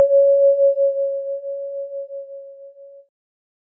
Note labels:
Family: keyboard; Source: electronic; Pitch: C#5; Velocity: 100; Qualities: multiphonic

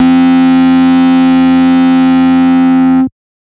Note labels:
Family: bass; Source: synthesizer; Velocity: 50; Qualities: bright, distorted, multiphonic

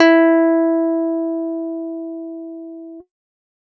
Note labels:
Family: guitar; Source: electronic; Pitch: E4; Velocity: 100

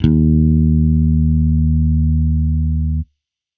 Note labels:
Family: bass; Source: electronic; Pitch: D#2; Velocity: 75; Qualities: distorted

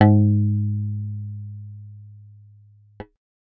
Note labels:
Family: bass; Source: synthesizer; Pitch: G#2; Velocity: 100

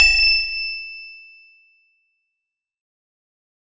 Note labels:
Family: guitar; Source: acoustic; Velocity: 127; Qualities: bright, distorted, fast decay

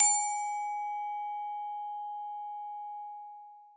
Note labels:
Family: mallet percussion; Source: acoustic; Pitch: G#5; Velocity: 25; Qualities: reverb

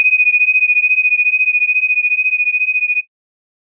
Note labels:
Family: organ; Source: electronic; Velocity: 127; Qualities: bright

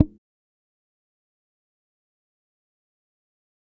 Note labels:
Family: bass; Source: electronic; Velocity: 25; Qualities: fast decay, percussive

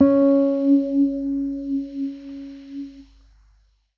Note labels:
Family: keyboard; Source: electronic; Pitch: C#4; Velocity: 50; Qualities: dark

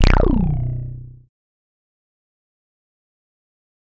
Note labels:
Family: bass; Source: synthesizer; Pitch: B0; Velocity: 127; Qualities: distorted, fast decay

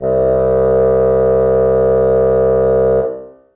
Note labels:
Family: reed; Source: acoustic; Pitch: C2; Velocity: 75; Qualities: reverb

